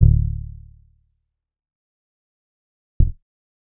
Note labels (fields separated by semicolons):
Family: bass; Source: synthesizer; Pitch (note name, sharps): D1; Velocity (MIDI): 25; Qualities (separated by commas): dark, fast decay, percussive